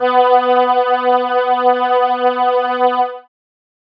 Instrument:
synthesizer keyboard